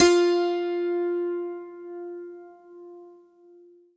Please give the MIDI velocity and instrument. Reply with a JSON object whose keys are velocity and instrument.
{"velocity": 100, "instrument": "acoustic guitar"}